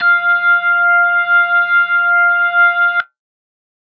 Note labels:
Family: organ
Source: electronic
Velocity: 50

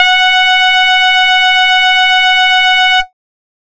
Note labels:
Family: bass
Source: synthesizer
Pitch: F#5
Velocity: 127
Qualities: bright, distorted, multiphonic, tempo-synced

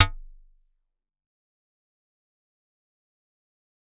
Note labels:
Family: mallet percussion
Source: acoustic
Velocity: 75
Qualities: fast decay, percussive

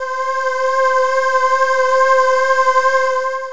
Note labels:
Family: voice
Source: synthesizer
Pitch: C5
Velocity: 25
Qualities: distorted, long release

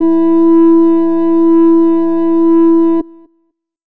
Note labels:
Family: flute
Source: acoustic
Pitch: E4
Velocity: 75

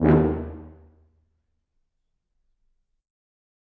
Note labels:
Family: brass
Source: acoustic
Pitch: D#2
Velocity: 127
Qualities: dark, reverb

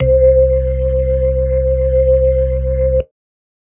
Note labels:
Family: organ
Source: electronic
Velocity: 127

